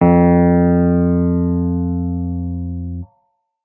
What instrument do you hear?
electronic keyboard